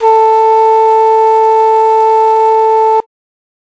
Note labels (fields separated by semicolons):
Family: flute; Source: acoustic; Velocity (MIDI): 100